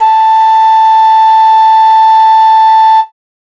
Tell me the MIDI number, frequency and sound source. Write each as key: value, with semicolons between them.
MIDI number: 81; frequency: 880 Hz; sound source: acoustic